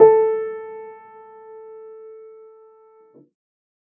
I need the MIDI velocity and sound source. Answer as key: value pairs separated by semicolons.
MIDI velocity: 25; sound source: acoustic